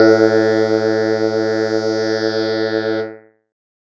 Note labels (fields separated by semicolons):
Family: keyboard; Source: electronic; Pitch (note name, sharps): A2; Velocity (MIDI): 100; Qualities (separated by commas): bright, distorted, multiphonic